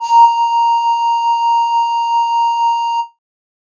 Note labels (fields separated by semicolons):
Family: flute; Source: synthesizer; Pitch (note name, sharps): A#5; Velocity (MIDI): 75; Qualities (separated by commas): distorted